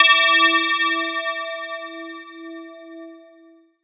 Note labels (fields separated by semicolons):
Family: mallet percussion; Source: electronic; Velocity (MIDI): 127